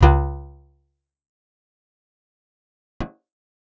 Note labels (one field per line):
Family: guitar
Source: acoustic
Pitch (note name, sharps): C#2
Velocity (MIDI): 50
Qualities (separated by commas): fast decay, percussive, reverb